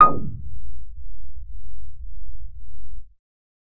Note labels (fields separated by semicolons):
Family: bass; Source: synthesizer; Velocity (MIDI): 50